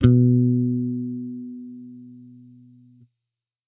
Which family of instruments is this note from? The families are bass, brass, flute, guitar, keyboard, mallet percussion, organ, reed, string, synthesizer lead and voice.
bass